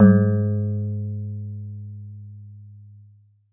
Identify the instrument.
synthesizer guitar